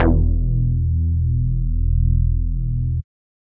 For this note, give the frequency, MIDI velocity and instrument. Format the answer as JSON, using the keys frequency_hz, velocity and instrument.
{"frequency_hz": 41.2, "velocity": 127, "instrument": "synthesizer bass"}